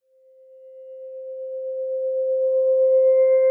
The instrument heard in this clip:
electronic guitar